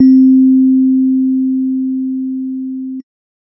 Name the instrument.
electronic keyboard